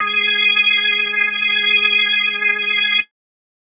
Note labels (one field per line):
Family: organ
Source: electronic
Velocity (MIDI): 75